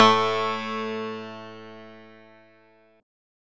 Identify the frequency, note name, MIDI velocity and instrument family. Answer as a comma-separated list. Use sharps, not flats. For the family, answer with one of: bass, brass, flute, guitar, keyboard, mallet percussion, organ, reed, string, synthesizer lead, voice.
110 Hz, A2, 25, synthesizer lead